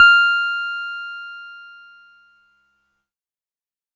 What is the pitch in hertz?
1397 Hz